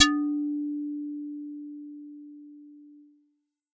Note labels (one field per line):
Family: bass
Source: synthesizer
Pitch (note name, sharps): D4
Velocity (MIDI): 50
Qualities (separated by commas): distorted